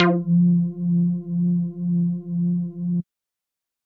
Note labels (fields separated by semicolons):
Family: bass; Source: synthesizer; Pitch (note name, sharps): F3; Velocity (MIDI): 100